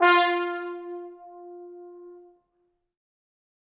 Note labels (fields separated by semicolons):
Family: brass; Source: acoustic; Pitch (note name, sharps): F4; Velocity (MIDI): 100; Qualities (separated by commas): bright, reverb